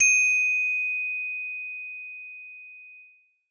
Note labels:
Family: bass; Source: synthesizer; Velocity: 100; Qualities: bright, distorted

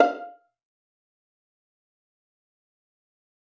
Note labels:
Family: string; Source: acoustic; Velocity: 75; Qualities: fast decay, percussive, reverb

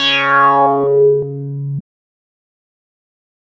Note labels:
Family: bass; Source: synthesizer; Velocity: 25; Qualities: distorted, fast decay

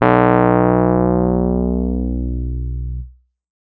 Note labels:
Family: keyboard; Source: electronic; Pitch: B1; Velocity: 75; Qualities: distorted

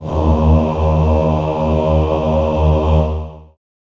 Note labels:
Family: voice; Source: acoustic; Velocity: 25; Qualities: long release, reverb

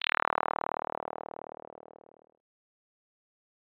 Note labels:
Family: bass; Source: synthesizer; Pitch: D#1; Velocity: 50; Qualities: bright, distorted, fast decay

